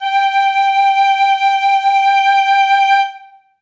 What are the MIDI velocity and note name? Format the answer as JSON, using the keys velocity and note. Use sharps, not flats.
{"velocity": 127, "note": "G5"}